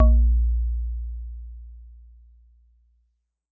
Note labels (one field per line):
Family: mallet percussion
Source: acoustic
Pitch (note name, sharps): A#1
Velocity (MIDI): 50